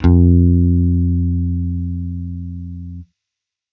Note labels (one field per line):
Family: bass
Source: electronic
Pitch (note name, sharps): F2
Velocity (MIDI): 50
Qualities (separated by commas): distorted